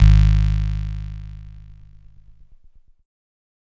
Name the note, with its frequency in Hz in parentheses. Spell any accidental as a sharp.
G#1 (51.91 Hz)